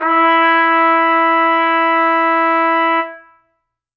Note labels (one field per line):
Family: brass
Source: acoustic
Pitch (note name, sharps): E4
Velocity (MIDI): 75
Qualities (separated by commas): reverb